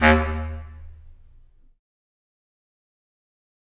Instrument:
acoustic reed instrument